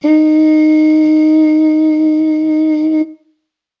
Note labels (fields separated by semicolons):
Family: brass; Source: acoustic; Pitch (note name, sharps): D#4; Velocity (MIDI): 25